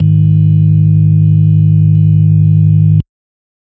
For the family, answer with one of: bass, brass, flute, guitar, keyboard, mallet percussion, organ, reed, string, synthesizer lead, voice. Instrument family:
organ